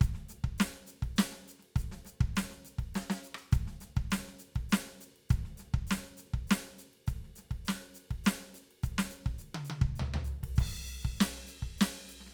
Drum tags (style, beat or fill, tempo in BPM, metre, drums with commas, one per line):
rock
beat
102 BPM
3/4
crash, ride, hi-hat pedal, snare, cross-stick, high tom, floor tom, kick